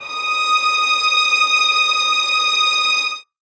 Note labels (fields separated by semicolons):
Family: string; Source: acoustic; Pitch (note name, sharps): D#6; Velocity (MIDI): 50; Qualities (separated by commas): reverb